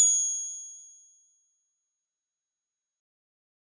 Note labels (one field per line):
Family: guitar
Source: synthesizer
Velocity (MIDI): 25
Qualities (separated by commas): bright